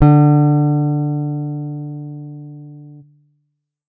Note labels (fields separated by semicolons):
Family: guitar; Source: electronic; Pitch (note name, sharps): D3; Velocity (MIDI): 25